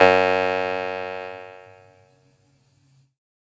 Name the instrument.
electronic keyboard